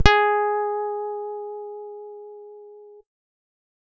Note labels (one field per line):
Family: guitar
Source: electronic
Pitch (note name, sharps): G#4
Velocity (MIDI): 127